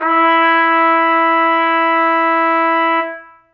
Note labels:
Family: brass; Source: acoustic; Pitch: E4; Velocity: 75; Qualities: reverb

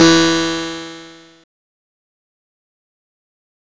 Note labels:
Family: guitar; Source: electronic; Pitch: E3; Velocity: 50; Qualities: bright, distorted, fast decay

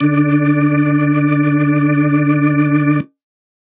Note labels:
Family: organ; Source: electronic; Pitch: D3; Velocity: 100; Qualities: reverb

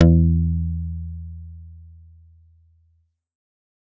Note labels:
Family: guitar; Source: electronic; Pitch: E2; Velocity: 75

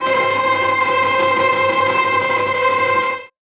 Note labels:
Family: string; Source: acoustic; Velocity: 127; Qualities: bright, non-linear envelope, reverb

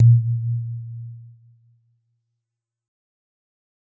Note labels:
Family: mallet percussion; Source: acoustic; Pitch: A#2; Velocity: 100; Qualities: dark, fast decay

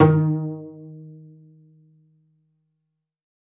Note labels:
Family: string; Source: acoustic; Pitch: D#3; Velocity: 127; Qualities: reverb

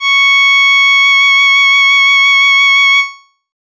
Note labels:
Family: reed; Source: synthesizer; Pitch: C#6; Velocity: 127

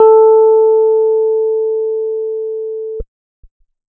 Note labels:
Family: keyboard; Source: electronic; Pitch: A4; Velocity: 50; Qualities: dark

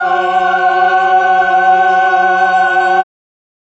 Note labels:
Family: voice; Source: electronic; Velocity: 127; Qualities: reverb

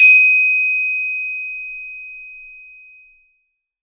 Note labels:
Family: mallet percussion; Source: acoustic; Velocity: 50; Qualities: bright, reverb

